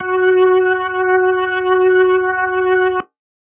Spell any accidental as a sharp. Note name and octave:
F#4